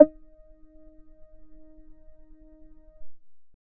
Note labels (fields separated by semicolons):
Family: bass; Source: synthesizer; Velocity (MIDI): 25; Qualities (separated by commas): distorted, long release, percussive